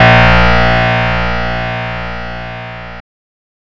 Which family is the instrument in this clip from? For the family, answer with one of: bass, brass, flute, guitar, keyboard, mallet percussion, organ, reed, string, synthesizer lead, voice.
guitar